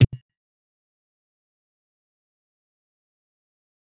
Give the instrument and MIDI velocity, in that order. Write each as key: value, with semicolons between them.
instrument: electronic guitar; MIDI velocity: 25